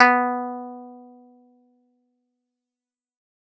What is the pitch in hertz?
246.9 Hz